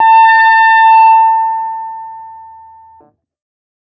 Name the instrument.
electronic guitar